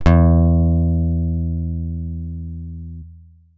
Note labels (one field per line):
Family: guitar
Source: electronic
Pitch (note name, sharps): E2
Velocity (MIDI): 127